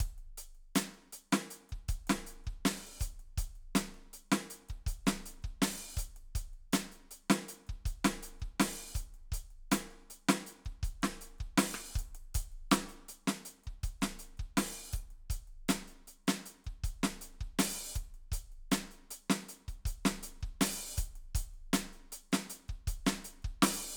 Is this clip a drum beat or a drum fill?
beat